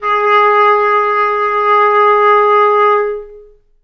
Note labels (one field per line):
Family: reed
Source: acoustic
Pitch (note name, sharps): G#4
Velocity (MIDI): 25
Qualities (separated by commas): long release, reverb